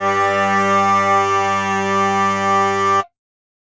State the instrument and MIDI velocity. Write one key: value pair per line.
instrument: acoustic flute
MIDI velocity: 75